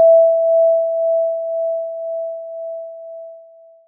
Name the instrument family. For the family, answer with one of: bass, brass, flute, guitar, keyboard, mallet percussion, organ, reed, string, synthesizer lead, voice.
mallet percussion